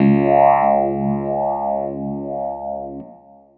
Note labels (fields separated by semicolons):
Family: keyboard; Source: electronic; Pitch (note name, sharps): C#2; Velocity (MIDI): 25